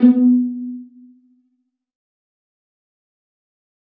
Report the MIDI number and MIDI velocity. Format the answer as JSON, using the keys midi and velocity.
{"midi": 59, "velocity": 25}